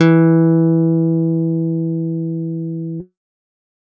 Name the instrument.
electronic guitar